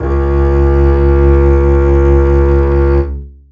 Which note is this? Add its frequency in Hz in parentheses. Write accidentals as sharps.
C#2 (69.3 Hz)